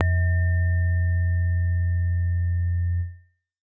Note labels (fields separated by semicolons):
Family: keyboard; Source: acoustic; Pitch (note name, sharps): F2; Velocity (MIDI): 50